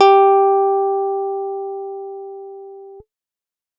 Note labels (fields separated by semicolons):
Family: guitar; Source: electronic; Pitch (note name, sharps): G4; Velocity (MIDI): 25